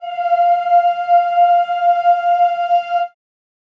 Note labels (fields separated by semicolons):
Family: voice; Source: acoustic; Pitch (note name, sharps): F5; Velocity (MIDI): 25; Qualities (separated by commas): reverb